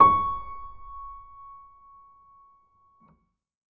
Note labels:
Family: keyboard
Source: acoustic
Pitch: C#6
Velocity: 25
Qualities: reverb

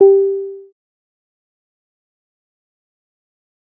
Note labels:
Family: bass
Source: synthesizer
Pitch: G4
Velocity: 50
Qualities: fast decay, percussive

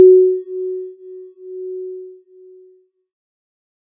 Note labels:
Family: keyboard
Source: synthesizer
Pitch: F#4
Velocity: 100

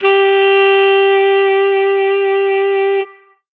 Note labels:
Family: reed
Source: acoustic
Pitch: G4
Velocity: 50

